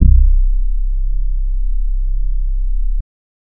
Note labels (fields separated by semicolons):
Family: bass; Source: synthesizer; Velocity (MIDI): 50; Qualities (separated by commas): dark